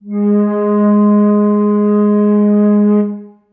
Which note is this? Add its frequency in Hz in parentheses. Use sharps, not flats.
G#3 (207.7 Hz)